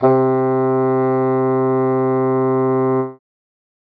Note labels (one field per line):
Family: reed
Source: acoustic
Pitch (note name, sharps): C3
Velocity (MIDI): 25